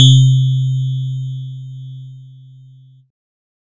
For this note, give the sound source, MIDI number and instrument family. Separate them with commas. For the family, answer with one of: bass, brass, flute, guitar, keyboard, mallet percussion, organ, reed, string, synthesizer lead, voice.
electronic, 48, keyboard